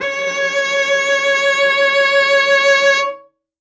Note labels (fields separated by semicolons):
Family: string; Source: acoustic; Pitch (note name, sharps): C#5; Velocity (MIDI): 127; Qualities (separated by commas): bright, reverb